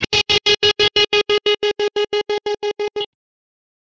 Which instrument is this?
electronic guitar